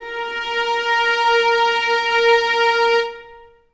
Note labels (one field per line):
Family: string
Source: acoustic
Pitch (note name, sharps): A#4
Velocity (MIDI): 25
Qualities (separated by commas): long release, reverb